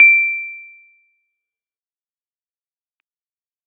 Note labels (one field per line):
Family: keyboard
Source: electronic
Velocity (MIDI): 50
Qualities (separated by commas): fast decay, percussive